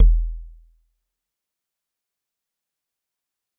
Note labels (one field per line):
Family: mallet percussion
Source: acoustic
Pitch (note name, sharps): E1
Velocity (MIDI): 127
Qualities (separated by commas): dark, fast decay, percussive